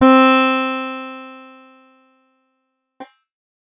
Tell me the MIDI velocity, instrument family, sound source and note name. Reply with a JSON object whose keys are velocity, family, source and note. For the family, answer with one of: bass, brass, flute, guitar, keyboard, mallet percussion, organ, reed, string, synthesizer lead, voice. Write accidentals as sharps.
{"velocity": 75, "family": "guitar", "source": "acoustic", "note": "C4"}